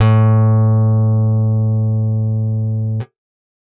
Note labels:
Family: guitar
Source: acoustic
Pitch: A2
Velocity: 127

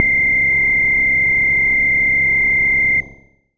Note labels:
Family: bass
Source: synthesizer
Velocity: 100

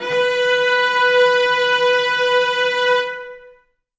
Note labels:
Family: string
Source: acoustic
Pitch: B4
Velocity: 100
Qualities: long release, reverb

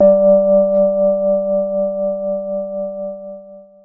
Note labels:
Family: keyboard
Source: electronic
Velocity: 50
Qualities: long release, reverb

